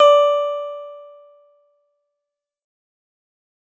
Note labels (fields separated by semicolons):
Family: guitar; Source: synthesizer; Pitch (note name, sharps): D5; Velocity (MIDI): 100; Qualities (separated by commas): fast decay